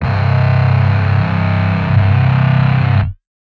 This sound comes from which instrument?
electronic guitar